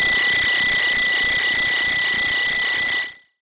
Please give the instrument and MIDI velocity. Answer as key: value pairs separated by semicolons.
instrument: synthesizer bass; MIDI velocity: 100